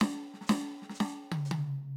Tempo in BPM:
122 BPM